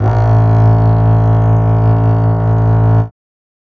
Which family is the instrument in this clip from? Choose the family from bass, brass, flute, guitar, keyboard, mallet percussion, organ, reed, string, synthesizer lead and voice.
string